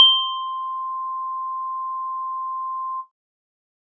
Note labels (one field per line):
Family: keyboard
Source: electronic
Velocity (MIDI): 75